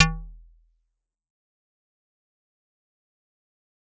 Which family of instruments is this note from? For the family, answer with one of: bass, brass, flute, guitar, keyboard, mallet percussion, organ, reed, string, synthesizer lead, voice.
mallet percussion